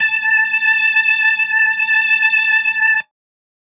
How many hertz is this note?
880 Hz